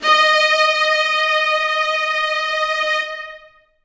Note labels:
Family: string; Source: acoustic; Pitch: D#5; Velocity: 127; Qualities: long release, reverb

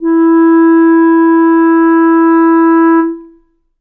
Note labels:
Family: reed; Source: acoustic; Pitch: E4; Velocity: 25; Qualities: reverb

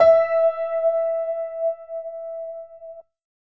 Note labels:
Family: keyboard; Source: electronic; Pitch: E5; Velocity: 100; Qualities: reverb

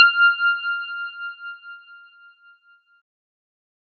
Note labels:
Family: keyboard; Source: electronic; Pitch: F6; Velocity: 25

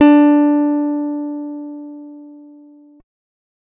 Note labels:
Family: guitar; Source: acoustic; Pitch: D4; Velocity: 50

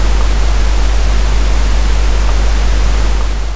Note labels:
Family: keyboard; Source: electronic; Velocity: 50; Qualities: dark, long release

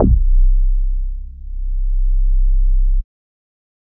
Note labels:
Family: bass; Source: synthesizer; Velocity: 75

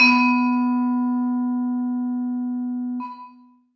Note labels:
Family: mallet percussion; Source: acoustic; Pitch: B3; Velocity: 127; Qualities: reverb

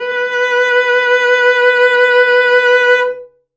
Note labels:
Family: string; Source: acoustic; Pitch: B4; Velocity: 127; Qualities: bright, reverb

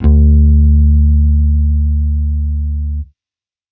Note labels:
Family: bass; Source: electronic; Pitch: D2; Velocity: 25

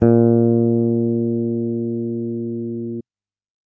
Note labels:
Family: bass; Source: electronic; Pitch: A#2; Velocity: 75

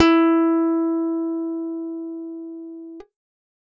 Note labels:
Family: guitar; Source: acoustic; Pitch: E4; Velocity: 127

